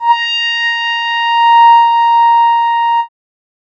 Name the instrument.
synthesizer keyboard